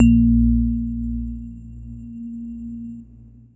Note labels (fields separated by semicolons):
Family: keyboard; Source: electronic; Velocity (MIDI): 75; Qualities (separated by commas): dark